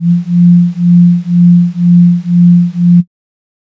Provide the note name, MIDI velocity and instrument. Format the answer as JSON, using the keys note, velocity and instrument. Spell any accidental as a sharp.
{"note": "F3", "velocity": 75, "instrument": "synthesizer flute"}